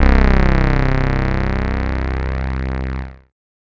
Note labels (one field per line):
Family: bass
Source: synthesizer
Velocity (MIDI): 75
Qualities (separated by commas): bright, distorted